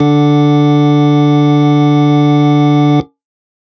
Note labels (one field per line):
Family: organ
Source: electronic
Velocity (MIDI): 127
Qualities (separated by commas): distorted